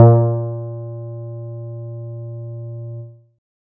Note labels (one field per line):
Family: guitar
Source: synthesizer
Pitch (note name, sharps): A#2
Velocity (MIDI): 100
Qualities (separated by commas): dark